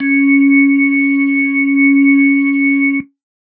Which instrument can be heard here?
electronic organ